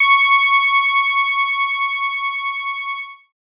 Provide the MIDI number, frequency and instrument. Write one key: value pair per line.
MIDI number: 85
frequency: 1109 Hz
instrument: synthesizer bass